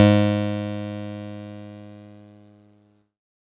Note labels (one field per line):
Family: keyboard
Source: electronic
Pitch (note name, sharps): G#2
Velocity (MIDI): 100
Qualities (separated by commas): bright, distorted